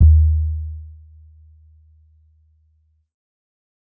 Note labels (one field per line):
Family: keyboard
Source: electronic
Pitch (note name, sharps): D#2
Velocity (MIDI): 127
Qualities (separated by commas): dark